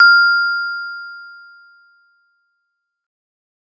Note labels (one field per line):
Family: mallet percussion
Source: acoustic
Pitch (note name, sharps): F6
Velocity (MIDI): 50